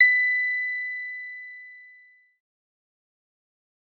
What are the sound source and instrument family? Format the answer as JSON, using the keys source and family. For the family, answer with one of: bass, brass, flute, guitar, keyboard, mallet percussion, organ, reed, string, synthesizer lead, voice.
{"source": "synthesizer", "family": "bass"}